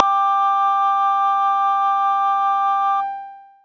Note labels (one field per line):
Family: bass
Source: synthesizer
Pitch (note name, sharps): G4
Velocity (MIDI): 127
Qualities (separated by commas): long release, multiphonic